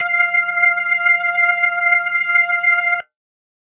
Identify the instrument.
electronic organ